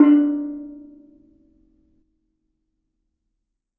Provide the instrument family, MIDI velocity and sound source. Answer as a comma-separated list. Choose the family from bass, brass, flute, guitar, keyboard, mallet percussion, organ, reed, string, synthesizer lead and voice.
mallet percussion, 75, acoustic